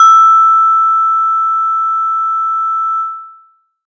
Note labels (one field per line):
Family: mallet percussion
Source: acoustic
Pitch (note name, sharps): E6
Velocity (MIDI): 127